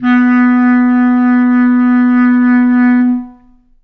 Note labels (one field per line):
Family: reed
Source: acoustic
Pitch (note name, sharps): B3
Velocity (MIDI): 50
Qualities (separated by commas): long release, reverb